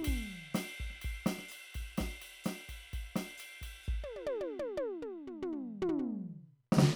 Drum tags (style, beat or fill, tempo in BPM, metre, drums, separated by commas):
bossa nova, beat, 127 BPM, 4/4, ride, hi-hat pedal, snare, high tom, mid tom, floor tom, kick